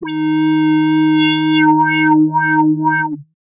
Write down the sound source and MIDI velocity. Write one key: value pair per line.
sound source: synthesizer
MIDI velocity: 100